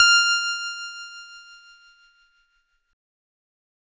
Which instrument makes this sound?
electronic keyboard